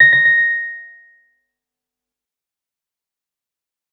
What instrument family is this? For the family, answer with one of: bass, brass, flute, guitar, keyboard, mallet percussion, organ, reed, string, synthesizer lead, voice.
keyboard